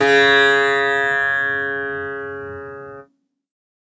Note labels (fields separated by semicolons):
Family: guitar; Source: acoustic; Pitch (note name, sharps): C#3; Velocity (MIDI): 50